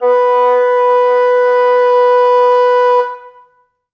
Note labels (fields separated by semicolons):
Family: flute; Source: acoustic; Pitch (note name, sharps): B4; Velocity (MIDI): 127; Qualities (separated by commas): long release, reverb